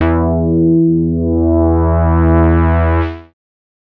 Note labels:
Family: bass; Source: synthesizer; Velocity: 75; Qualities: distorted, multiphonic

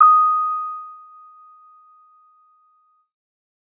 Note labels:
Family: keyboard; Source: electronic; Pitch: D#6; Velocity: 50

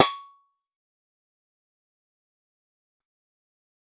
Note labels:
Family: guitar; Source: synthesizer; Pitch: C#6; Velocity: 25; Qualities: fast decay, percussive

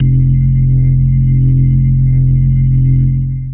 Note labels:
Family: organ; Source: electronic; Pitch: F1; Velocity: 100; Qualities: dark, distorted, long release

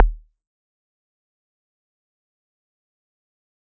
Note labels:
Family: mallet percussion; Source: acoustic; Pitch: D#1; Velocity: 127; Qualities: fast decay, percussive

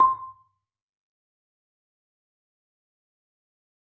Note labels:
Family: mallet percussion; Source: acoustic; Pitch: C6; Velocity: 50; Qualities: fast decay, percussive, reverb

